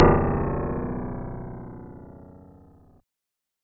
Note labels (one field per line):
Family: synthesizer lead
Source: synthesizer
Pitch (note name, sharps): B-1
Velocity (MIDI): 75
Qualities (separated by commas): bright, distorted